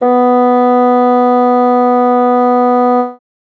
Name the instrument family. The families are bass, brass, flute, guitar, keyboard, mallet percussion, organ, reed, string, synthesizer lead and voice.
reed